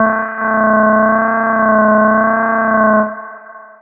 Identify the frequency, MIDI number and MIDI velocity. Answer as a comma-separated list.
220 Hz, 57, 25